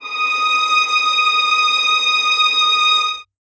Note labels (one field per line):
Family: string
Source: acoustic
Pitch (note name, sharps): D#6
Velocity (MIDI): 25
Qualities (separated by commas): reverb